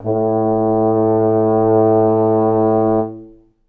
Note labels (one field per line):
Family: brass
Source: acoustic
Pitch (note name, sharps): A2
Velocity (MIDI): 25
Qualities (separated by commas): dark, reverb